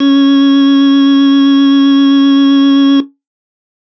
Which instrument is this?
electronic organ